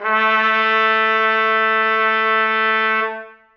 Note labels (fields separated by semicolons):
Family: brass; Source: acoustic; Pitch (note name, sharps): A3; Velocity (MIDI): 100; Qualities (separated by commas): reverb